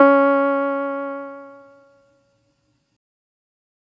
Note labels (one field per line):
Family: keyboard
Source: electronic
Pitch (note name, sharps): C#4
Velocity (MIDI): 50